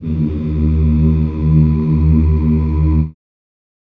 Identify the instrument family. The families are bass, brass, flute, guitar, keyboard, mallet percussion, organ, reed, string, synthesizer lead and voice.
voice